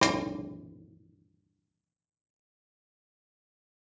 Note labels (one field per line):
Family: guitar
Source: acoustic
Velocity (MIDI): 100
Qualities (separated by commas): fast decay